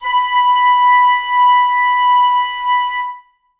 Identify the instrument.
acoustic reed instrument